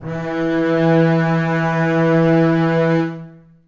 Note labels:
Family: string; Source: acoustic; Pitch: E3; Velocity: 75; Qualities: long release, reverb

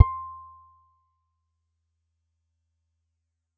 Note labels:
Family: guitar; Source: acoustic; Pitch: C6; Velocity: 50; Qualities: percussive

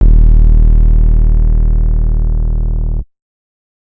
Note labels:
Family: bass; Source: synthesizer; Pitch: D#1; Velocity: 75; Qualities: distorted

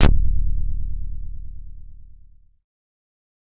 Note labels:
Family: bass; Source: synthesizer; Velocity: 75; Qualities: distorted, fast decay

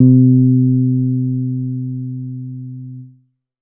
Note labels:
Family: bass; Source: synthesizer; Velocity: 25; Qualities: dark

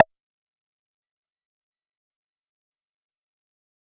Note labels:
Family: bass; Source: synthesizer; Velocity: 25; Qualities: distorted, fast decay, percussive

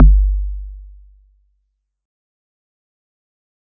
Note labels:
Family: mallet percussion; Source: acoustic; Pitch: G1; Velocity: 50; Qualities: dark, fast decay

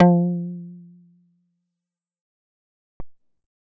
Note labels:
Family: bass; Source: synthesizer; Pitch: F3; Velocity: 127; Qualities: fast decay

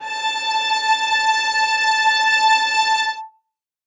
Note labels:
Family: string; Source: acoustic; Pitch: A5; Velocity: 50; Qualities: reverb

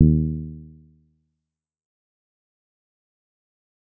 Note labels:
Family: bass; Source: synthesizer; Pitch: D#2; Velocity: 25; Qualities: dark, fast decay, percussive

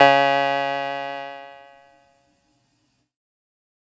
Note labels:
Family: keyboard; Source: electronic; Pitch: C#3; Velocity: 127; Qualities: bright, distorted

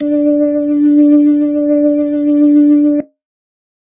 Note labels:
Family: organ; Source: electronic; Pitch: D4; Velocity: 25; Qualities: dark

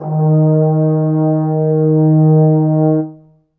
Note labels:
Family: brass; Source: acoustic; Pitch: D#3; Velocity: 25; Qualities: dark, reverb

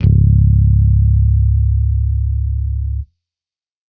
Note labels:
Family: bass; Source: electronic; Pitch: C#1; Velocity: 127; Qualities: distorted

